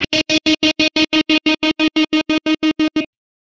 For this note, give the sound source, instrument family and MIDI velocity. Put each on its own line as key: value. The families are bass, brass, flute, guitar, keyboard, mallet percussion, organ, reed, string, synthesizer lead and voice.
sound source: electronic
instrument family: guitar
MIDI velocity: 75